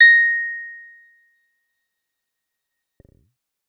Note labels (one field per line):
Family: bass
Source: synthesizer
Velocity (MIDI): 75